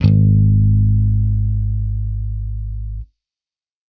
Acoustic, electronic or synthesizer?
electronic